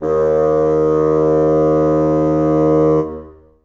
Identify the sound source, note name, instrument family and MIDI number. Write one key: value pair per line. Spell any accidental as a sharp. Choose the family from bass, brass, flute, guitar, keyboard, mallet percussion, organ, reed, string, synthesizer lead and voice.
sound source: acoustic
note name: D#2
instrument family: reed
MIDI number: 39